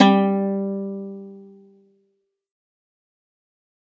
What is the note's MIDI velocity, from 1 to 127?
100